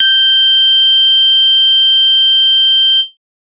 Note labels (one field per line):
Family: bass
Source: synthesizer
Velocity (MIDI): 50